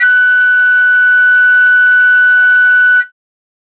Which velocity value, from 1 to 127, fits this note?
127